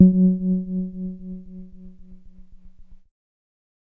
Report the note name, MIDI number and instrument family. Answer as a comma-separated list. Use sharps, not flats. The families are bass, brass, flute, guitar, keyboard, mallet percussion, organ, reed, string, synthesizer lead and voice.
F#3, 54, keyboard